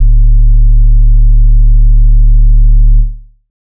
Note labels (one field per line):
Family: bass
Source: synthesizer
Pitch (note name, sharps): D1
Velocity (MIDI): 127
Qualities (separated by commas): dark